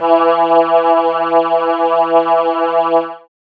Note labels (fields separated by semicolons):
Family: keyboard; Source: synthesizer; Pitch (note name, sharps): E3; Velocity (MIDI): 50